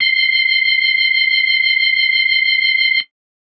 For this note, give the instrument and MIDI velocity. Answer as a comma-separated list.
electronic organ, 100